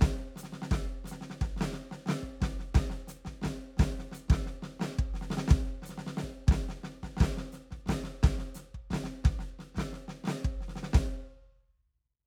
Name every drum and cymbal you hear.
hi-hat pedal, snare and kick